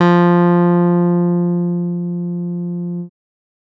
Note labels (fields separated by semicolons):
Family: bass; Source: synthesizer; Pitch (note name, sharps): F3; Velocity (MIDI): 127; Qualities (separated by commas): distorted